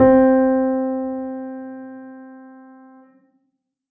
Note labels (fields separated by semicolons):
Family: keyboard; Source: acoustic; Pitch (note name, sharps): C4; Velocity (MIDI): 50; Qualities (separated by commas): dark, reverb